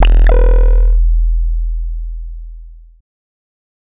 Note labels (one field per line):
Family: bass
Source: synthesizer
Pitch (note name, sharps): E1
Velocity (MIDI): 127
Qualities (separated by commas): distorted